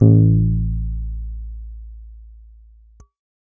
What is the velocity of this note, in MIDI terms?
100